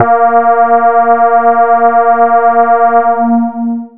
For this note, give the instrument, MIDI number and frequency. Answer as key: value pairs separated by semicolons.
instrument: synthesizer bass; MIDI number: 58; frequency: 233.1 Hz